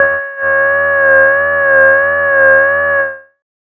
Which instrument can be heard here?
synthesizer bass